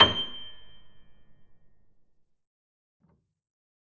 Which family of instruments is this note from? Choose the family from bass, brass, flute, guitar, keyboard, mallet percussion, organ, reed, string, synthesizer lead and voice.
keyboard